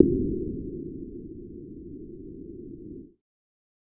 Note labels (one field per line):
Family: bass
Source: synthesizer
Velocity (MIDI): 75